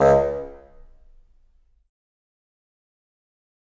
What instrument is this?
acoustic reed instrument